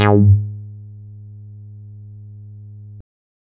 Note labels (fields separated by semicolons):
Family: bass; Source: synthesizer; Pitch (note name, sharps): G#2; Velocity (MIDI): 50; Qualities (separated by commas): distorted